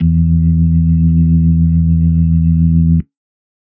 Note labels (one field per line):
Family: organ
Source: electronic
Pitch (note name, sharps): E2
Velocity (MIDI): 50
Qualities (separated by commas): dark